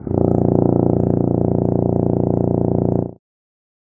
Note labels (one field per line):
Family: brass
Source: acoustic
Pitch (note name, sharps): A#0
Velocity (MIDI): 50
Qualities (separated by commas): dark